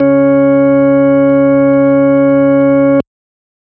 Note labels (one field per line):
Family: organ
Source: electronic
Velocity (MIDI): 127